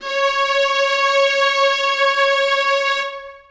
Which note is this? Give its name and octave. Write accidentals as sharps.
C#5